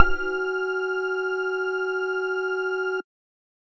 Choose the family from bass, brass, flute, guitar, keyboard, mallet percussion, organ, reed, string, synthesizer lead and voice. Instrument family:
bass